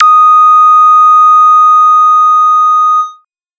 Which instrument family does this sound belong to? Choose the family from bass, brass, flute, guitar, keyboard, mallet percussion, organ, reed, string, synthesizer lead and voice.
bass